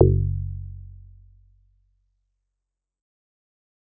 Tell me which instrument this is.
synthesizer bass